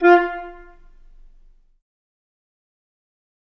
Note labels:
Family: flute; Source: acoustic; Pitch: F4; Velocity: 100; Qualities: fast decay, percussive, reverb

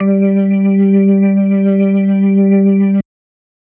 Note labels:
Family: organ; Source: electronic; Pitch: G3; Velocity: 100

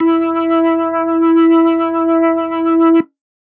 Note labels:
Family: organ; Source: electronic; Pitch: E4; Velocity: 50; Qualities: distorted

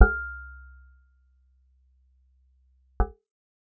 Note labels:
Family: guitar; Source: acoustic; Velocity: 25; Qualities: dark, percussive

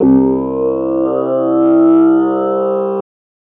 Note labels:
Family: voice; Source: synthesizer; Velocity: 75; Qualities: distorted

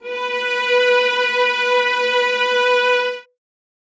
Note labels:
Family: string; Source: acoustic; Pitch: B4; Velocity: 100; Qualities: reverb

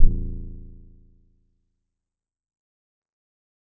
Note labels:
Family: guitar; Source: acoustic; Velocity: 50; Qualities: dark, percussive

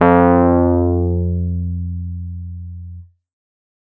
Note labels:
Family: keyboard; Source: electronic; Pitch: F2; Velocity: 50; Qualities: distorted

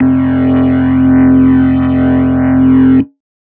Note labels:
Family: organ; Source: electronic; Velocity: 75

